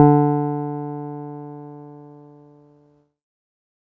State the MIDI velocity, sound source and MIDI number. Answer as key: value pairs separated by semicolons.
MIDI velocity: 25; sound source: electronic; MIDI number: 50